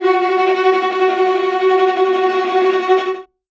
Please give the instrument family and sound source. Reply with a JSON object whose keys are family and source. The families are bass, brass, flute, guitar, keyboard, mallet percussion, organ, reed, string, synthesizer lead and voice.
{"family": "string", "source": "acoustic"}